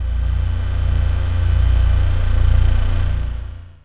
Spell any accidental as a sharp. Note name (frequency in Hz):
A#0 (29.14 Hz)